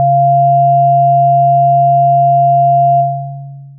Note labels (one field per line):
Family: synthesizer lead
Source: synthesizer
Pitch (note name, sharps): C#3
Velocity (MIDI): 100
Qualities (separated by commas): long release